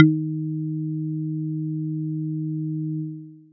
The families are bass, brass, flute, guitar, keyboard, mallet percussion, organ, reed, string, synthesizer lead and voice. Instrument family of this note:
mallet percussion